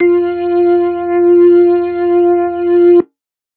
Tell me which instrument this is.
electronic organ